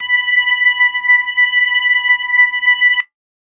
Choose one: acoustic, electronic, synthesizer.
electronic